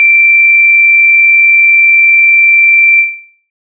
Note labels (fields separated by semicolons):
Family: bass; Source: synthesizer; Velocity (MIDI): 50